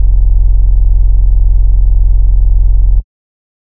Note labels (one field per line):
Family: bass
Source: synthesizer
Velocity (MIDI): 50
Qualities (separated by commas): dark, distorted